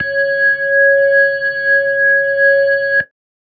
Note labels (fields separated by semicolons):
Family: keyboard; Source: electronic; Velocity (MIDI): 75